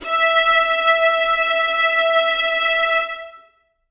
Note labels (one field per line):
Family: string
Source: acoustic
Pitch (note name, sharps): E5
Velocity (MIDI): 100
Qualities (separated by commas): reverb